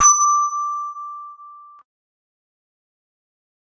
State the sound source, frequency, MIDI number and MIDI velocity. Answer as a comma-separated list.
acoustic, 1175 Hz, 86, 25